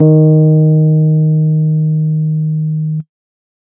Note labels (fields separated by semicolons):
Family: keyboard; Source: electronic; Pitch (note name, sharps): D#3; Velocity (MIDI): 50